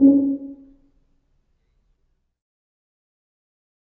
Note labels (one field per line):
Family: brass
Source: acoustic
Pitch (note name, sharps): C#4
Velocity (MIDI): 50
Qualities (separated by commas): dark, fast decay, percussive, reverb